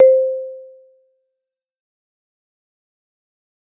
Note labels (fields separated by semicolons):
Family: mallet percussion; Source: acoustic; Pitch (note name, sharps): C5; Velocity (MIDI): 100; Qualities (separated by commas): fast decay, percussive